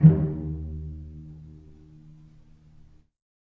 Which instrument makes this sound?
acoustic string instrument